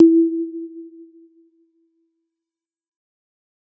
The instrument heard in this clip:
acoustic mallet percussion instrument